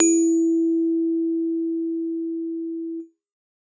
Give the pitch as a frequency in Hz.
329.6 Hz